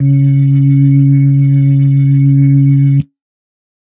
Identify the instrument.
electronic organ